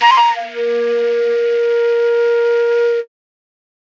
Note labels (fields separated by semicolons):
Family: flute; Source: acoustic; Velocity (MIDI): 50